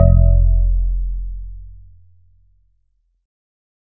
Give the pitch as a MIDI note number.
29